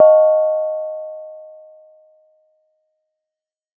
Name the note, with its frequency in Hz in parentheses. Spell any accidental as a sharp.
D#5 (622.3 Hz)